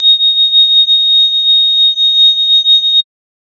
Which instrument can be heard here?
synthesizer mallet percussion instrument